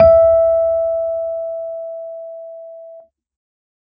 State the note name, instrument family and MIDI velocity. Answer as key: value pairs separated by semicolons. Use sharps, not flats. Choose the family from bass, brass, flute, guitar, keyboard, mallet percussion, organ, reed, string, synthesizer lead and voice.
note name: E5; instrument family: keyboard; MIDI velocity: 100